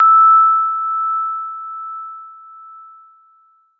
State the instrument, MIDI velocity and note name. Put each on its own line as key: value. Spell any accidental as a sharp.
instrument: electronic keyboard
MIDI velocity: 75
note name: E6